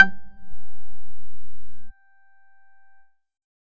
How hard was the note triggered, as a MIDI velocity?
50